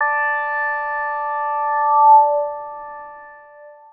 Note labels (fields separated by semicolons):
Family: synthesizer lead; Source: synthesizer; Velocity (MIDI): 75; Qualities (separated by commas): long release